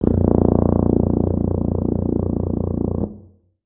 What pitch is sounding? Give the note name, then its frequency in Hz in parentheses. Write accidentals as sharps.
A#0 (29.14 Hz)